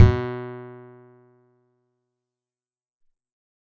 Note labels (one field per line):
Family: guitar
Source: acoustic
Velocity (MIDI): 100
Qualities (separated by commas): percussive